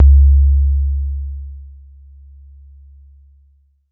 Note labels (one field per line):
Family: keyboard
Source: electronic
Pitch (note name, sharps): C#2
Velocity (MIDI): 50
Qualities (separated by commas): dark